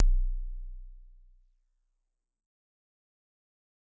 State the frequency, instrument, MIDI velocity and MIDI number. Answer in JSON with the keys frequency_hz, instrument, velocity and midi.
{"frequency_hz": 30.87, "instrument": "acoustic mallet percussion instrument", "velocity": 127, "midi": 23}